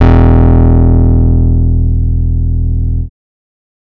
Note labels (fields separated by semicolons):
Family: bass; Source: synthesizer; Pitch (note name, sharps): E1; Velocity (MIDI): 75; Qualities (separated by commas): distorted